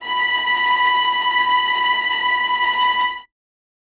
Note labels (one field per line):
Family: string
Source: acoustic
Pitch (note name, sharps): B5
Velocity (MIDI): 75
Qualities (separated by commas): bright, non-linear envelope, reverb